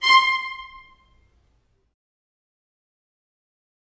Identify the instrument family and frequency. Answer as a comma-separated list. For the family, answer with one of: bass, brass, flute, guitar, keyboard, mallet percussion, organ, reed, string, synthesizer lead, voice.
string, 1047 Hz